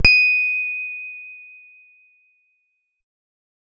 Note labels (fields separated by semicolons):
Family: guitar; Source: electronic; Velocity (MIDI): 50